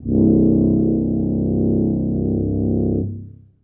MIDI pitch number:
24